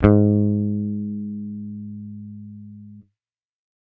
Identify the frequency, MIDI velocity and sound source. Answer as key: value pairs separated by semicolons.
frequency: 103.8 Hz; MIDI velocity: 100; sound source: electronic